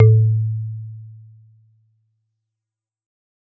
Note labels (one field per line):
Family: mallet percussion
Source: acoustic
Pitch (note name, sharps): A2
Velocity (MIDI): 50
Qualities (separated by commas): dark, fast decay